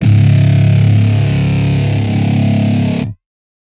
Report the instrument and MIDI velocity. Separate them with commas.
synthesizer guitar, 25